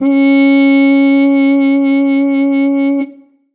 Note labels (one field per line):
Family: brass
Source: acoustic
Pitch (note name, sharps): C#4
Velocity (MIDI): 75